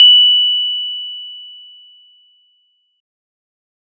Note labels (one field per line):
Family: organ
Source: electronic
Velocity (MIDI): 25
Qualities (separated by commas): bright